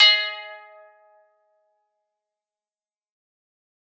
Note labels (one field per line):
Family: guitar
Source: acoustic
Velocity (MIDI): 75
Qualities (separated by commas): bright, fast decay, percussive